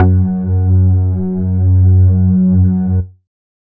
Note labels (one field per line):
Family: bass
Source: synthesizer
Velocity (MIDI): 25